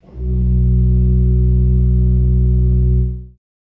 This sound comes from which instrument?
acoustic organ